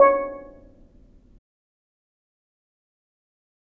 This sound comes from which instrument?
acoustic mallet percussion instrument